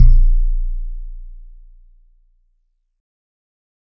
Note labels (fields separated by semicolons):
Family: guitar; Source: synthesizer; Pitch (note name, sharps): A#0; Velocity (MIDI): 25; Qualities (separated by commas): dark